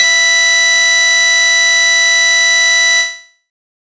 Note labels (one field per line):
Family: bass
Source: synthesizer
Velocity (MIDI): 100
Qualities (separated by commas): bright, distorted